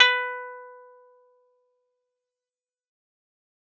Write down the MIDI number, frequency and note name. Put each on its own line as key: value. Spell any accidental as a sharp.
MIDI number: 71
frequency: 493.9 Hz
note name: B4